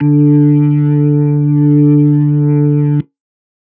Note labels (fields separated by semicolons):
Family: organ; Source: electronic; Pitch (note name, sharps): D3; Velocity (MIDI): 25